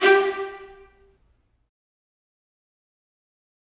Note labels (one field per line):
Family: string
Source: acoustic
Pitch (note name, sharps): G4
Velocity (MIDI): 127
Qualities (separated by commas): fast decay, reverb